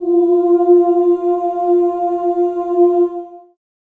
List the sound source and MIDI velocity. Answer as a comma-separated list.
acoustic, 75